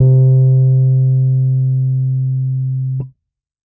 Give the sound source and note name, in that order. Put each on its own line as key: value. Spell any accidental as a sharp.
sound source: electronic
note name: C3